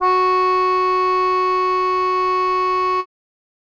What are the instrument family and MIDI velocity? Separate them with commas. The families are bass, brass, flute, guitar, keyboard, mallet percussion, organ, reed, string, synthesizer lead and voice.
reed, 25